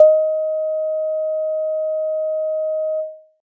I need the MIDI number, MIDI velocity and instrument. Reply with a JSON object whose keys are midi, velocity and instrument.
{"midi": 75, "velocity": 100, "instrument": "electronic keyboard"}